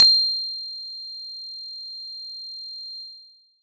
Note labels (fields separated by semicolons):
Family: mallet percussion; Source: acoustic; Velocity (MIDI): 75; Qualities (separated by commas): bright, distorted